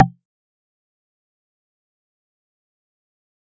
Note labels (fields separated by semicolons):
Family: mallet percussion; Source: electronic; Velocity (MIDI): 75; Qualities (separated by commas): fast decay, percussive